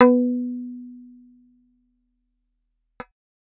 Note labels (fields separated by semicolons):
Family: bass; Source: synthesizer; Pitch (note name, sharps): B3; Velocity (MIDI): 100